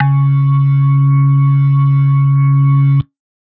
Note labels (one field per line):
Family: organ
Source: electronic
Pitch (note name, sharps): C#3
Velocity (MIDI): 50